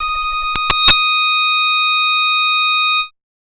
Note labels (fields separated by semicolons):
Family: bass; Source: synthesizer; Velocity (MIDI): 127; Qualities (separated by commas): bright, distorted, multiphonic